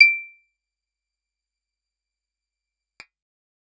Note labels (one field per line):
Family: guitar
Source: acoustic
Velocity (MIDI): 127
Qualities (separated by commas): fast decay, percussive